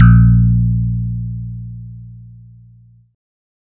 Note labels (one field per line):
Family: bass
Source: synthesizer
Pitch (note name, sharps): A#1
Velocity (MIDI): 25